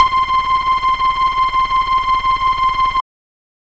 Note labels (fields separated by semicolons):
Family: bass; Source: synthesizer; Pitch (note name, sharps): C6; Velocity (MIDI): 75